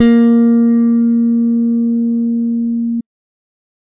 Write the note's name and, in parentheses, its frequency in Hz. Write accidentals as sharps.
A#3 (233.1 Hz)